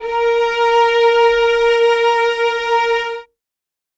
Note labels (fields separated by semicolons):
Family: string; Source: acoustic; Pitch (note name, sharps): A#4; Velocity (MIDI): 100; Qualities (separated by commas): reverb